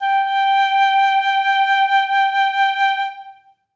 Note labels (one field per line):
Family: flute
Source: acoustic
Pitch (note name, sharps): G5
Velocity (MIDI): 100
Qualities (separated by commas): reverb